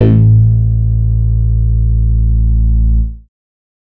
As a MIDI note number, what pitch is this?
33